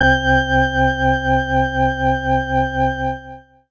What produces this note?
electronic organ